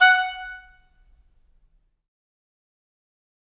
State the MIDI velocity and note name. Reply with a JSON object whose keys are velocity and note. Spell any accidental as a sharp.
{"velocity": 75, "note": "F#5"}